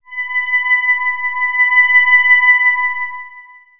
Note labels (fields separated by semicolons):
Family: synthesizer lead; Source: synthesizer; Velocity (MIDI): 100; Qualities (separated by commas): bright, long release, non-linear envelope